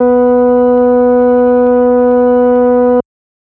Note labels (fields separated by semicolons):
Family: organ; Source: electronic; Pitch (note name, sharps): B3; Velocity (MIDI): 127